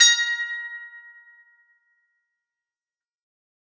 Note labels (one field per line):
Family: guitar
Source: acoustic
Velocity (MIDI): 127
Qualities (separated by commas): bright, fast decay